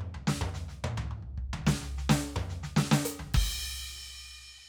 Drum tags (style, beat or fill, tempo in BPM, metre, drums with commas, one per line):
pop
fill
142 BPM
4/4
crash, closed hi-hat, snare, high tom, mid tom, floor tom, kick